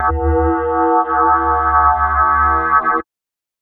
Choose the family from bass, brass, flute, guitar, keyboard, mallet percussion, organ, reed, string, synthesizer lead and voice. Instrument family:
mallet percussion